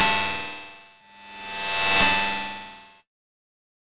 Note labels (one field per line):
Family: guitar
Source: electronic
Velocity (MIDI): 100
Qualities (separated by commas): bright, distorted